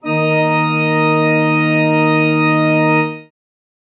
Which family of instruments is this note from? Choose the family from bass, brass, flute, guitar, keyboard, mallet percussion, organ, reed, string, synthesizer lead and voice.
organ